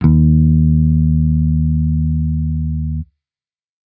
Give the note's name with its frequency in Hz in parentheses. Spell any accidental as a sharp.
D#2 (77.78 Hz)